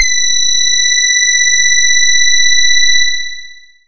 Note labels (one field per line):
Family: voice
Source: synthesizer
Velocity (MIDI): 75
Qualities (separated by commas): bright, long release